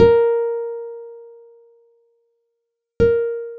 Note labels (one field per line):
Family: guitar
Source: acoustic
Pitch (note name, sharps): A#4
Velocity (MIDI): 75